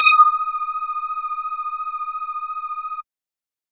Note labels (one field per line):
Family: bass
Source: synthesizer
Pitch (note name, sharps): D#6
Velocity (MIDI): 127